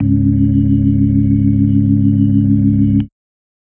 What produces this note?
electronic organ